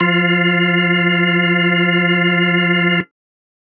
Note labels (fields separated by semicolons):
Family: organ; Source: electronic; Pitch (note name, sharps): F3; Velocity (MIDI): 127